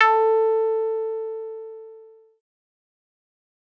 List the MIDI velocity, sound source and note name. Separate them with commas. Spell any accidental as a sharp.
25, synthesizer, A4